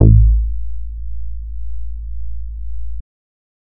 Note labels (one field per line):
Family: bass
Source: synthesizer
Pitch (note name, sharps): A1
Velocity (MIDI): 75